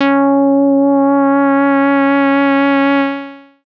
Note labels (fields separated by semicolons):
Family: bass; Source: synthesizer; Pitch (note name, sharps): C#4; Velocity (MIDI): 75; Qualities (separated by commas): distorted, long release